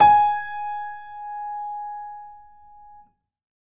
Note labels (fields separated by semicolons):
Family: keyboard; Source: acoustic; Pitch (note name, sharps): G#5; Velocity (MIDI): 127; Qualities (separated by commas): reverb